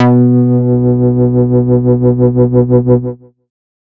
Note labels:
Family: bass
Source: synthesizer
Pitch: B2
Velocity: 50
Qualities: distorted

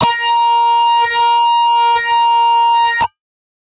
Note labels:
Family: guitar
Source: electronic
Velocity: 127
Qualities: bright, distorted

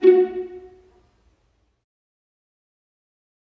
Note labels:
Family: string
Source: acoustic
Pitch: F#4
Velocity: 50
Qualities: dark, fast decay, percussive, reverb

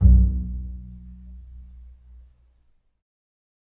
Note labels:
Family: string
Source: acoustic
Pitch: B1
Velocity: 50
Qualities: dark, reverb

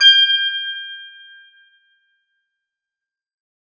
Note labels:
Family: guitar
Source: acoustic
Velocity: 25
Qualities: bright, fast decay

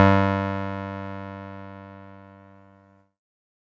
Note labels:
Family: keyboard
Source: electronic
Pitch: G2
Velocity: 75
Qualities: distorted

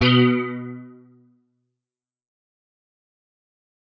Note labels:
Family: guitar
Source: electronic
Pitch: B2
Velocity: 75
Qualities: fast decay

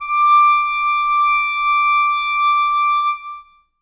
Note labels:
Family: reed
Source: acoustic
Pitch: D6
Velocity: 100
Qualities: long release, reverb

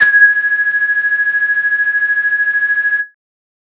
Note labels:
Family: flute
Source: synthesizer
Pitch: G#6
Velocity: 127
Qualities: distorted

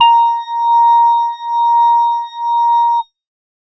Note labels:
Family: organ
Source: electronic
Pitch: A#5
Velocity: 127

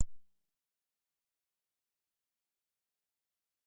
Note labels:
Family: bass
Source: synthesizer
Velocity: 100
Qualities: bright, distorted, fast decay, percussive

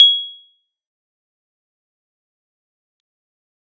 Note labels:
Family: keyboard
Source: electronic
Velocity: 127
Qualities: bright, fast decay, percussive

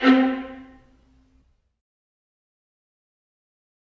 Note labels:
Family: string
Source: acoustic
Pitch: C4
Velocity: 25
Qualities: fast decay, percussive, reverb

